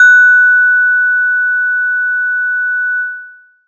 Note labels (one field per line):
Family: mallet percussion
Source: acoustic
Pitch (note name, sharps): F#6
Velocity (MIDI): 100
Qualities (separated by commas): long release